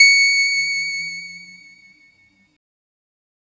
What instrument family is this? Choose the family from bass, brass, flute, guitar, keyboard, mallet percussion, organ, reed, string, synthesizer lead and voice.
keyboard